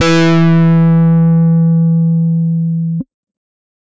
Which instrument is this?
electronic guitar